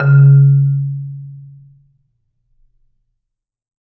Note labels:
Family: mallet percussion; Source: acoustic; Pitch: C#3; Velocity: 75; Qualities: dark, reverb

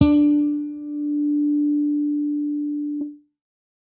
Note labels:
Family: bass; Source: electronic; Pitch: D4; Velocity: 127; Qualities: bright

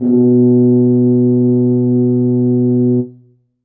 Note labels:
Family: brass; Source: acoustic; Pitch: B2; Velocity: 100; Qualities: dark, reverb

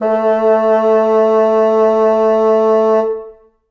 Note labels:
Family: reed; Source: acoustic; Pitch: A3; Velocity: 127; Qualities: reverb

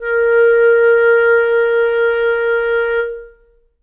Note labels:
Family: reed; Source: acoustic; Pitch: A#4; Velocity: 50; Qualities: reverb

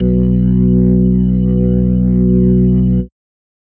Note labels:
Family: organ; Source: electronic; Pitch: B1; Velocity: 25; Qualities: dark, distorted

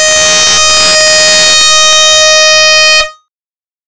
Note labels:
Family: bass; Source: synthesizer; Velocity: 127; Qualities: bright, distorted

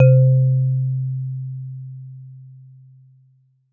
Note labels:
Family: mallet percussion; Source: acoustic; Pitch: C3; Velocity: 75; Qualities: dark, reverb

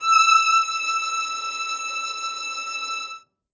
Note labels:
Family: string; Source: acoustic; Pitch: E6; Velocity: 127; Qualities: reverb

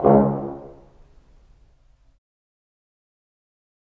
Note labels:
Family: brass; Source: acoustic; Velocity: 50; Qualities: fast decay, reverb

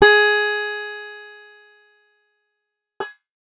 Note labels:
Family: guitar; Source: acoustic; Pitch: G#4; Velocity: 25; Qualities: bright, distorted, fast decay

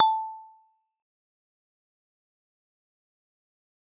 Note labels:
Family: mallet percussion; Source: acoustic; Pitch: A5; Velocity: 75; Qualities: fast decay, percussive

